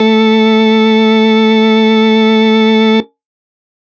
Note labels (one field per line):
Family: organ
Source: electronic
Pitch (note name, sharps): A3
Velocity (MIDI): 100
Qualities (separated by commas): distorted